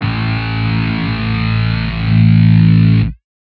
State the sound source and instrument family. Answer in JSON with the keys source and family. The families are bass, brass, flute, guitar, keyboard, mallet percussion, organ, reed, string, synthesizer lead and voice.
{"source": "electronic", "family": "guitar"}